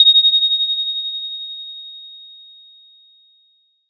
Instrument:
acoustic mallet percussion instrument